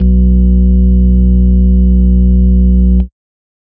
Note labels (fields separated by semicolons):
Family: organ; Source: electronic; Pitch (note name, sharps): B1; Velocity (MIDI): 75; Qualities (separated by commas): dark